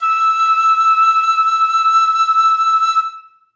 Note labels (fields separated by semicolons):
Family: flute; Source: acoustic; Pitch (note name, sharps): E6; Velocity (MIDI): 127; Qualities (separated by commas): reverb